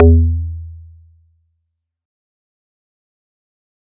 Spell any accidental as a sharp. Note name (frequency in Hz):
E2 (82.41 Hz)